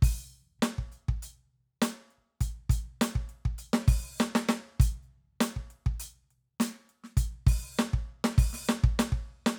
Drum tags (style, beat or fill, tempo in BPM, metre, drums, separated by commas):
Latin funk, beat, 100 BPM, 4/4, crash, closed hi-hat, open hi-hat, hi-hat pedal, snare, kick